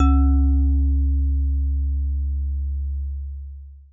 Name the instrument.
acoustic mallet percussion instrument